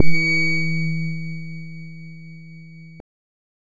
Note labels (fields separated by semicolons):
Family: bass; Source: synthesizer; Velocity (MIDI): 75; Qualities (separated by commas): distorted, non-linear envelope